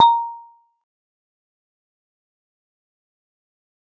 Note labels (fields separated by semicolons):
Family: mallet percussion; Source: acoustic; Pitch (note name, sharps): A#5; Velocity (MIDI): 75; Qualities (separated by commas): fast decay, percussive